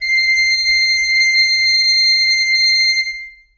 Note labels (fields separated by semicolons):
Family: reed; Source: acoustic; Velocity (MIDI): 127; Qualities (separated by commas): reverb